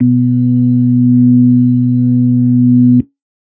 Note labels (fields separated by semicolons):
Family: organ; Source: electronic; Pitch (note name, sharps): B2; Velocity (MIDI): 50; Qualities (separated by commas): dark